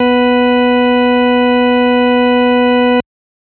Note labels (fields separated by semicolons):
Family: organ; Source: electronic; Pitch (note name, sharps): B3; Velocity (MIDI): 75